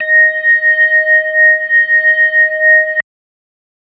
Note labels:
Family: organ; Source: electronic; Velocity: 50

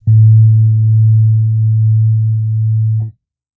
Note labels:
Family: keyboard; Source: electronic; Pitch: A2; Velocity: 25; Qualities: dark

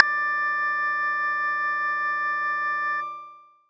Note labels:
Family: bass; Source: synthesizer; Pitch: D5; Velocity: 100; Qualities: multiphonic

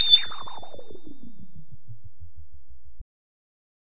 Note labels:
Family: bass; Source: synthesizer; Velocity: 100; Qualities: bright, distorted

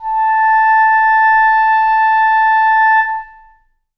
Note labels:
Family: reed; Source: acoustic; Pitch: A5; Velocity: 25; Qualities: long release, reverb

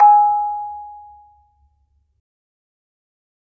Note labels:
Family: mallet percussion; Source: acoustic; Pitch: G#5; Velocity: 50; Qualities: fast decay, reverb

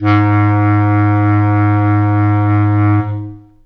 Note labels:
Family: reed; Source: acoustic; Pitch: G#2; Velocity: 50; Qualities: long release, reverb

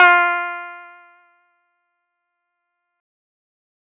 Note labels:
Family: guitar; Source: synthesizer; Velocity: 50

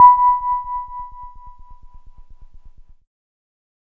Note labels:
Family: keyboard; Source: electronic; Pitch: B5; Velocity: 100

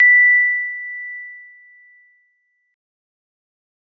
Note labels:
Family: keyboard; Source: electronic; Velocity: 25

